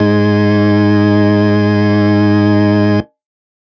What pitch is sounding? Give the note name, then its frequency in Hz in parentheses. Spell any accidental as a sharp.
G#2 (103.8 Hz)